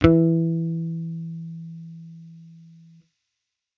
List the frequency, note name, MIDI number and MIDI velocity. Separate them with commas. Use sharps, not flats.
164.8 Hz, E3, 52, 25